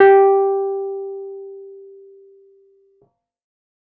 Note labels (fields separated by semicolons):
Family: keyboard; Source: electronic; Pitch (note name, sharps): G4; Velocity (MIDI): 75